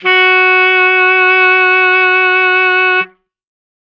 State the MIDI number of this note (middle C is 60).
66